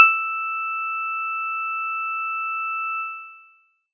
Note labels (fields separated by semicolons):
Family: mallet percussion; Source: acoustic; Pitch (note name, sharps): E6; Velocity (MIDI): 100